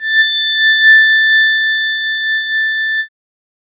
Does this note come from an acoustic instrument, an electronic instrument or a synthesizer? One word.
synthesizer